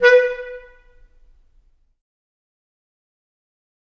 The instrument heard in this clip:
acoustic reed instrument